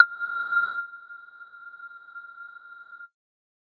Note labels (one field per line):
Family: mallet percussion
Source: electronic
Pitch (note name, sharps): F6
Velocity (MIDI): 100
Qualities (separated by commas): non-linear envelope